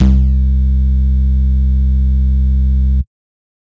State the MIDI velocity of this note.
127